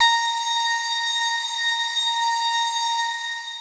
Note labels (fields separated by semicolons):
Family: guitar; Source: electronic; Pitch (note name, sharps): A#5; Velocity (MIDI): 50; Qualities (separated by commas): bright, long release